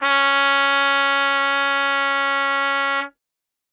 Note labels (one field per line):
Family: brass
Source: acoustic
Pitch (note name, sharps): C#4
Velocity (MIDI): 100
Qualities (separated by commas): bright